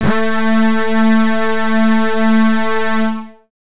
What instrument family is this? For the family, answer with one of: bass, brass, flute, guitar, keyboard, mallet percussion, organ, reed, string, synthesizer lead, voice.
bass